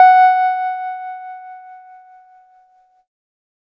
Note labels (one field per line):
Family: keyboard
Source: electronic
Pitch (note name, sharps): F#5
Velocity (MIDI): 25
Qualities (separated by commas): distorted